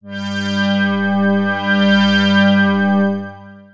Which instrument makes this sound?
synthesizer lead